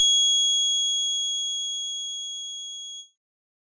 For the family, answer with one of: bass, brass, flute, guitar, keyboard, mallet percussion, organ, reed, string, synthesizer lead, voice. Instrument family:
organ